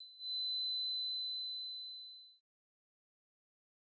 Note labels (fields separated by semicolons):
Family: bass; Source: synthesizer; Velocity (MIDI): 100; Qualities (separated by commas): bright, distorted, fast decay